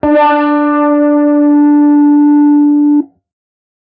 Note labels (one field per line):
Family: guitar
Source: electronic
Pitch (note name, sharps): D4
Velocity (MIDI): 127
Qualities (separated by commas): distorted, non-linear envelope